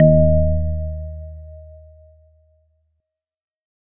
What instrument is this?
electronic organ